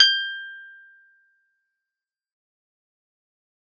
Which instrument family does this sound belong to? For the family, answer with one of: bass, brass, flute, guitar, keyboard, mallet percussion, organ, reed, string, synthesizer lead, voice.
guitar